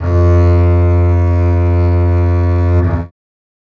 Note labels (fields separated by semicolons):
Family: string; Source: acoustic; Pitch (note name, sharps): F2; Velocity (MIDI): 100; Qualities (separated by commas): reverb